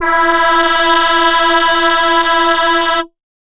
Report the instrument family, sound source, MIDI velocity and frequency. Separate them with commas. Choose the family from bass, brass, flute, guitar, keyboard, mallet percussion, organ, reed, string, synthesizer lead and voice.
voice, synthesizer, 75, 329.6 Hz